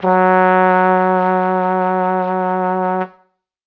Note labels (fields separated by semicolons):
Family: brass; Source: acoustic; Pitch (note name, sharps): F#3; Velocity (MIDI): 75